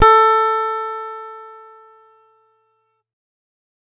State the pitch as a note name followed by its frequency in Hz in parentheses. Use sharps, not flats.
A4 (440 Hz)